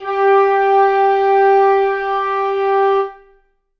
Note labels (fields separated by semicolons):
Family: reed; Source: acoustic; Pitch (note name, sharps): G4; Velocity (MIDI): 25; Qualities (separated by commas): reverb